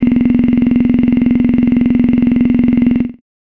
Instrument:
synthesizer voice